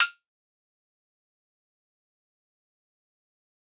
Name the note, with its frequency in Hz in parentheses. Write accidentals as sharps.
F6 (1397 Hz)